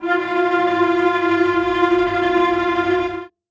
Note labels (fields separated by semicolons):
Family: string; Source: acoustic; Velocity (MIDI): 25; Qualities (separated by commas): bright, non-linear envelope, reverb